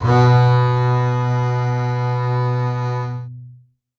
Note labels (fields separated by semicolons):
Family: string; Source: acoustic; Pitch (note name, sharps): B2; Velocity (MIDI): 127; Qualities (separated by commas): long release, reverb